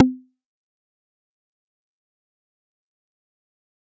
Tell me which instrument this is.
synthesizer bass